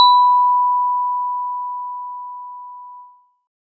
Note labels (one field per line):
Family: mallet percussion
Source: acoustic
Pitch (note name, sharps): B5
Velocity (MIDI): 25